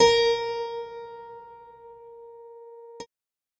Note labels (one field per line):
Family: keyboard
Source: electronic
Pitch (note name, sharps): A#4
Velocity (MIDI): 127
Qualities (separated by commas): bright